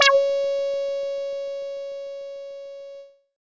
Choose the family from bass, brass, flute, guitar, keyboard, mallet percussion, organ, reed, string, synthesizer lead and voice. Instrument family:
bass